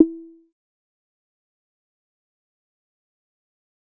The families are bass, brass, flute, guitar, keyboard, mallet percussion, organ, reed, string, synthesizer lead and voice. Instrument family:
bass